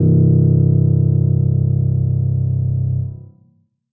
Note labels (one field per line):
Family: keyboard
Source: acoustic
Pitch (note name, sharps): C1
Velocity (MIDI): 50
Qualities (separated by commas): dark